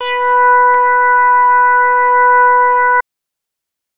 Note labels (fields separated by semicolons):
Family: bass; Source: synthesizer; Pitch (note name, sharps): B4; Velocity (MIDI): 127; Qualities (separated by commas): distorted